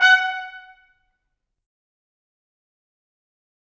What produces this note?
acoustic brass instrument